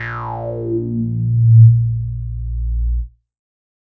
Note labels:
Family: bass; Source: synthesizer; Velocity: 25; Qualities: distorted, non-linear envelope

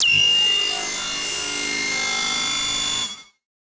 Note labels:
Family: synthesizer lead; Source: synthesizer; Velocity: 75; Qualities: bright, distorted, multiphonic, non-linear envelope

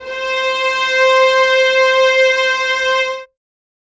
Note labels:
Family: string; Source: acoustic; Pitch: C5; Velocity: 50; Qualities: reverb

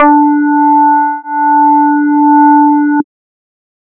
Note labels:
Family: bass; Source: synthesizer; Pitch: D4; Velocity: 127

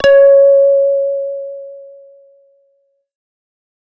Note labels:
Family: bass; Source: synthesizer; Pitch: C#5; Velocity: 50; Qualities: distorted

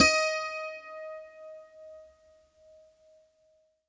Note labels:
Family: guitar; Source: acoustic; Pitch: D#5; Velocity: 50; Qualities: bright, reverb

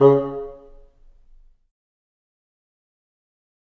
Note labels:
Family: reed; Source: acoustic; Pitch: C#3; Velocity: 100; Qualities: fast decay, percussive, reverb

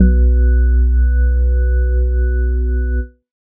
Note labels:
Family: organ; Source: electronic; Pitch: B1; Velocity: 100; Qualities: dark

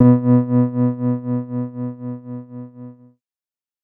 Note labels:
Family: keyboard; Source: electronic; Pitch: B2; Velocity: 100; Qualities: dark

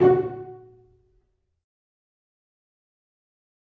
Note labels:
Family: string; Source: acoustic; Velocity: 127; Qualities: fast decay, percussive, reverb

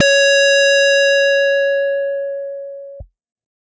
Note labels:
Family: guitar; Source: electronic; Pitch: C#5; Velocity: 127; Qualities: bright, distorted

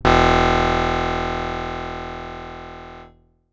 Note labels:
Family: guitar; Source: acoustic; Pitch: E1; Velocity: 100; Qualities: bright, distorted

